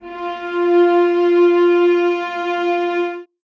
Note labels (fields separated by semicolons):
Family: string; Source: acoustic; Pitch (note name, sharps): F4; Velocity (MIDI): 75; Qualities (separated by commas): reverb